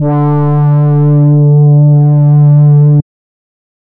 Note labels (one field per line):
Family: reed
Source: synthesizer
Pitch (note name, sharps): D3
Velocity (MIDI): 25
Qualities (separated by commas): distorted, non-linear envelope